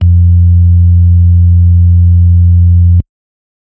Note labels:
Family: organ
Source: electronic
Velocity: 127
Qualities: dark

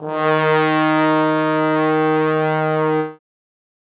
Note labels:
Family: brass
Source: acoustic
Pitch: D#3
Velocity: 100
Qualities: bright, reverb

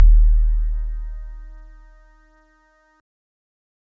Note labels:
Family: keyboard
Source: electronic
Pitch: D#1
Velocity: 75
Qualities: dark

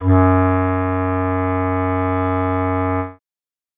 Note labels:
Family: reed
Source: acoustic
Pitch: F#2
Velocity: 127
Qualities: dark

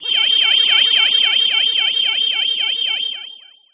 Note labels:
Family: voice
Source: synthesizer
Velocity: 50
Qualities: bright, distorted, long release

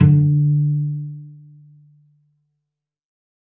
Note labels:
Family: string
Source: acoustic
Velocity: 50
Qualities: dark, fast decay, reverb

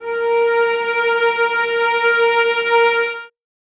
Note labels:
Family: string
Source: acoustic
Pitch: A#4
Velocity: 75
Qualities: reverb

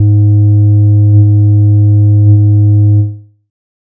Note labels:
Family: bass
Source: synthesizer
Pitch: G#2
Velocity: 100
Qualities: dark

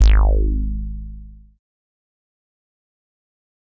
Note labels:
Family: bass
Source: synthesizer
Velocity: 75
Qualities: distorted, fast decay

